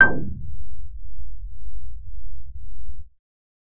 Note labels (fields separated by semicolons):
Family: bass; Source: synthesizer; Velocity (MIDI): 50